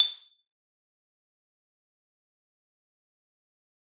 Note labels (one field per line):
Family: mallet percussion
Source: acoustic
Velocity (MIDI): 75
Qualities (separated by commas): fast decay, percussive, reverb